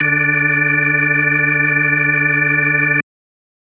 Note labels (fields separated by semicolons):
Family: organ; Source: electronic; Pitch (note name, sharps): D3; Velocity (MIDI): 50